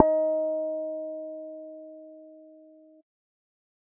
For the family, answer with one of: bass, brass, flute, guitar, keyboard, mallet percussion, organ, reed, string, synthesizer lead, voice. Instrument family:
bass